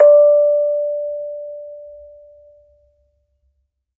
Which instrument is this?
acoustic mallet percussion instrument